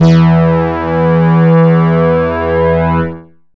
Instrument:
synthesizer bass